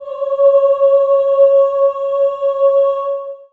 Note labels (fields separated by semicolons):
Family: voice; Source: acoustic; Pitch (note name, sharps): C#5; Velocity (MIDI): 50; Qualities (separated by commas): long release, reverb